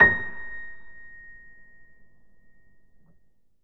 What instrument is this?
acoustic keyboard